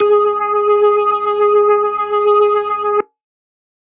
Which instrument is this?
electronic organ